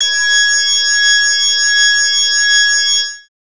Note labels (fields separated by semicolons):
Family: bass; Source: synthesizer; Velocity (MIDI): 50; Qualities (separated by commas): bright, distorted